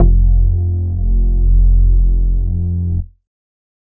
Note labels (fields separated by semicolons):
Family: bass; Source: synthesizer; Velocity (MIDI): 127